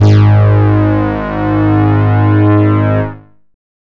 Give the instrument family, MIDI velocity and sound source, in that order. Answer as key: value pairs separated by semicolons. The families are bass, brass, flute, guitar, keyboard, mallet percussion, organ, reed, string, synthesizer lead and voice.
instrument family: bass; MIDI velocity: 100; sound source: synthesizer